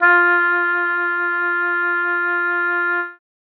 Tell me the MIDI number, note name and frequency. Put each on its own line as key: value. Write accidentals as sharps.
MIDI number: 65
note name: F4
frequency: 349.2 Hz